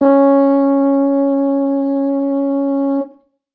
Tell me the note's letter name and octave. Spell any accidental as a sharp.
C#4